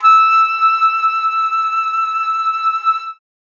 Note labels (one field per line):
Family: flute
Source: acoustic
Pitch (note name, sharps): E6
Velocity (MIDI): 100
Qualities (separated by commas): bright